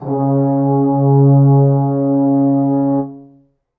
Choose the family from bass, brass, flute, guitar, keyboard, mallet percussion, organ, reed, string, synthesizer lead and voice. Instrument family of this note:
brass